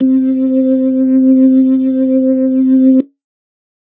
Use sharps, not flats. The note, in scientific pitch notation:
C4